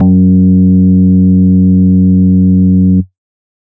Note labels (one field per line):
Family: organ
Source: electronic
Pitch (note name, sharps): F#2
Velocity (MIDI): 75